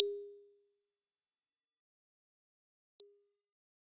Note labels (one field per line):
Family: keyboard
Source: acoustic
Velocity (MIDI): 25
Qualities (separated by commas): bright, fast decay, percussive